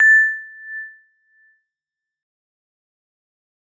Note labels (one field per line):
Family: mallet percussion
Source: acoustic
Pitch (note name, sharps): A6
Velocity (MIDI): 75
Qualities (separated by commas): fast decay, non-linear envelope, percussive